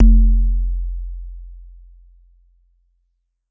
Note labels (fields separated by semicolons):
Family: mallet percussion; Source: acoustic; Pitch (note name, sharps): F1; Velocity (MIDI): 127; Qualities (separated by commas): dark, non-linear envelope